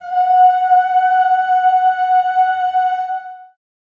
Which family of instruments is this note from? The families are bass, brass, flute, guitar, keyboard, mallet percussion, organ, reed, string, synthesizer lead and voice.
voice